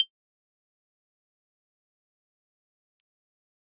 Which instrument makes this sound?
electronic keyboard